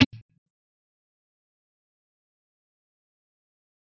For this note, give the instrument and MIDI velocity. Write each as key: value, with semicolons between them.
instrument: electronic guitar; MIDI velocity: 25